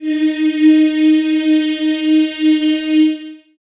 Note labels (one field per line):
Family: voice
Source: acoustic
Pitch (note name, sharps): D#4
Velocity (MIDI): 127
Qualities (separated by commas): reverb